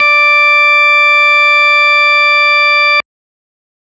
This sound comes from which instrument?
electronic organ